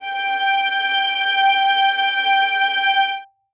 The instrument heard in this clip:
acoustic string instrument